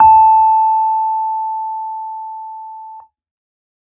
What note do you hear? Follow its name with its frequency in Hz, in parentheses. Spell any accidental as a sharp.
A5 (880 Hz)